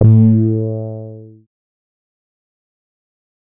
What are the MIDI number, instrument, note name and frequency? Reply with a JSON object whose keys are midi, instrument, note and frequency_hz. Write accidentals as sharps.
{"midi": 45, "instrument": "synthesizer bass", "note": "A2", "frequency_hz": 110}